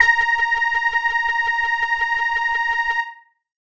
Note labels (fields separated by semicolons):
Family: keyboard; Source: electronic; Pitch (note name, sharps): A#5; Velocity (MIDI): 100; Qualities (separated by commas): distorted